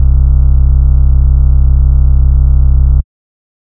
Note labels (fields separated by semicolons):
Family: bass; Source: synthesizer; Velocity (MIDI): 75; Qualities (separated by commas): dark, distorted